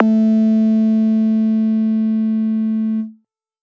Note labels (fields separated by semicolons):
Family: bass; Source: synthesizer; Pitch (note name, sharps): A3; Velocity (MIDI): 75; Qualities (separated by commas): distorted